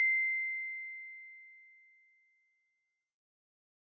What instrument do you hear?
acoustic mallet percussion instrument